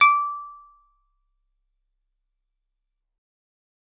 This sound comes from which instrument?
acoustic guitar